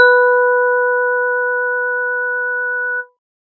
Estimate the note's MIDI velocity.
25